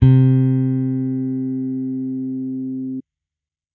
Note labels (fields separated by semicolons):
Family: bass; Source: electronic; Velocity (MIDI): 50